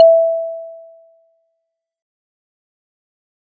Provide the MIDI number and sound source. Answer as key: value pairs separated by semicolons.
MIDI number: 76; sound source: acoustic